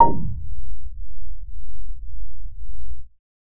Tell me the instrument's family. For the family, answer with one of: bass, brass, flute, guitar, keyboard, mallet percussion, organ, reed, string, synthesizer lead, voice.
bass